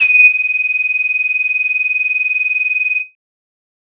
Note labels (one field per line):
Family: flute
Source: synthesizer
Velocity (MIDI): 100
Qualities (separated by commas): bright, distorted